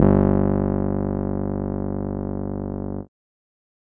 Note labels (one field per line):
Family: keyboard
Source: electronic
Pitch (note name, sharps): G1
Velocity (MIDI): 50